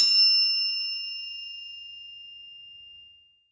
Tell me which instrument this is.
acoustic mallet percussion instrument